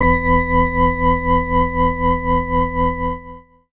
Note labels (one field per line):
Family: organ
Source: electronic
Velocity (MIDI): 127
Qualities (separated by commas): distorted